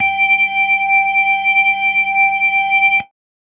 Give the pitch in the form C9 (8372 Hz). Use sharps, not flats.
G5 (784 Hz)